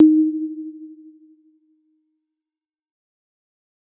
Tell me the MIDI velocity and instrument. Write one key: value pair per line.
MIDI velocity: 127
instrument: acoustic mallet percussion instrument